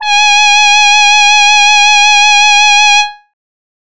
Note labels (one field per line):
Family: voice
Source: synthesizer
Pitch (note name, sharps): G#5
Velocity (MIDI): 127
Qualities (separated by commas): bright